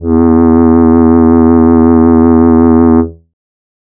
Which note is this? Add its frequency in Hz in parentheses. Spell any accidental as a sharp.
E2 (82.41 Hz)